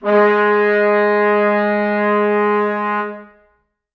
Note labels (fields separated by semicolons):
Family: brass; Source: acoustic; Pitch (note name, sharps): G#3; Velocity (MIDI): 75; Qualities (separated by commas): reverb